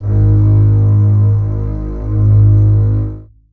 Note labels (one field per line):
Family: string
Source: acoustic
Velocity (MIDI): 127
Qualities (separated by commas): reverb